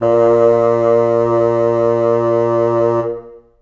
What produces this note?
acoustic reed instrument